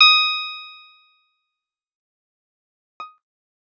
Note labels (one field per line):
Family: guitar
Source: electronic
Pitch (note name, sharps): D#6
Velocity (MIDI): 75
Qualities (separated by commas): bright, fast decay